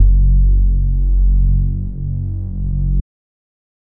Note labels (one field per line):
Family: bass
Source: synthesizer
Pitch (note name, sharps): F#1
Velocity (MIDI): 100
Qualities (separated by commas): dark